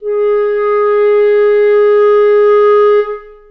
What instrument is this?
acoustic reed instrument